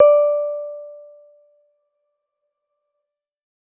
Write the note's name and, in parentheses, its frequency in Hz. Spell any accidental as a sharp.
D5 (587.3 Hz)